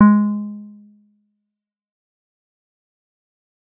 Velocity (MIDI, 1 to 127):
100